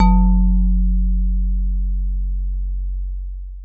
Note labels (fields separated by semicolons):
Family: mallet percussion; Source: acoustic; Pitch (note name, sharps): F#1; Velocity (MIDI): 75; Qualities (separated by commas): dark, long release, reverb